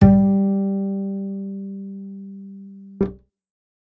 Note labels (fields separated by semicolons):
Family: bass; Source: acoustic; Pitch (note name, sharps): G3; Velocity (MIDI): 100